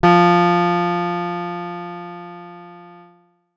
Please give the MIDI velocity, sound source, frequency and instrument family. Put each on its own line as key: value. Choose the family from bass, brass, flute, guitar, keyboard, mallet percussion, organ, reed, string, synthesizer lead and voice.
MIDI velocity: 50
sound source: acoustic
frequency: 174.6 Hz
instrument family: guitar